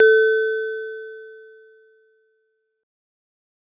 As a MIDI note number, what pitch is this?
69